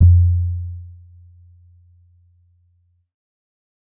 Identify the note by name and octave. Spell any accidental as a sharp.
F2